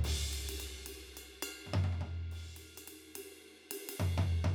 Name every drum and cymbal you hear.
ride, ride bell and mid tom